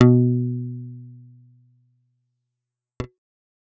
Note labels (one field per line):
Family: bass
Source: synthesizer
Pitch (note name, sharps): B2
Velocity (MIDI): 100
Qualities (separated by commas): fast decay